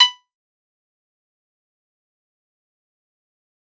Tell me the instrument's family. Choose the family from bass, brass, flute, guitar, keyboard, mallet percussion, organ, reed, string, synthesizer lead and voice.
guitar